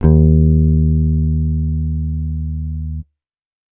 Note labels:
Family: bass; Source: electronic; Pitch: D#2; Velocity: 50

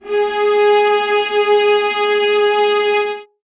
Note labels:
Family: string; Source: acoustic; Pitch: G#4; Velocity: 50; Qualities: reverb

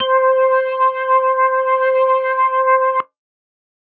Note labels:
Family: organ; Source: electronic; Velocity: 75

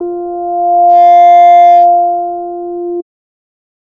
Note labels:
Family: bass; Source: synthesizer; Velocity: 50; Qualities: distorted

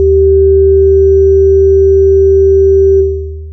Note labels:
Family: synthesizer lead; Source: synthesizer; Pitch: D#2; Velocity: 127; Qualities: long release

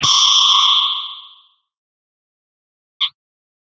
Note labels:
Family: guitar; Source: electronic; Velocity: 100; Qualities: bright, distorted, fast decay

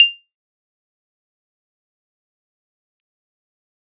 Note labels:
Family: keyboard; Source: electronic; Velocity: 100; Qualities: bright, fast decay, percussive

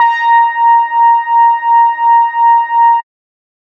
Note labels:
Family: bass; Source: synthesizer; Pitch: A#5; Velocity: 50

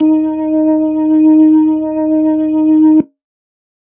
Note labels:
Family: organ; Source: electronic; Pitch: D#4; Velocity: 25

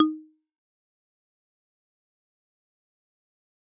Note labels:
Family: mallet percussion; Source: acoustic; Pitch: D#4; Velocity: 50; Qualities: fast decay, percussive

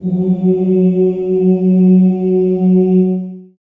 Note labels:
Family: voice; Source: acoustic; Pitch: F#3; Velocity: 127; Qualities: long release, reverb

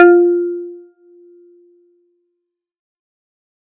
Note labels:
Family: guitar; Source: synthesizer; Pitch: F4; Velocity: 50; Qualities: fast decay

